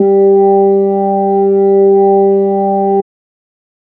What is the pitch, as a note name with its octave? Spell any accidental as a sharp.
G3